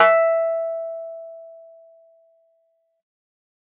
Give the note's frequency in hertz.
659.3 Hz